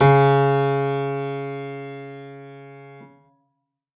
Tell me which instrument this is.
acoustic keyboard